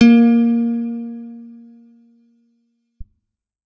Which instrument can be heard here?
electronic guitar